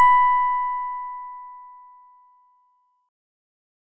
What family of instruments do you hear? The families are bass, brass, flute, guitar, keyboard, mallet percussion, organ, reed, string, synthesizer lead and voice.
organ